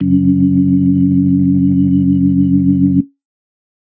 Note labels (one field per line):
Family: organ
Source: electronic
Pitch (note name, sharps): F#1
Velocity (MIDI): 75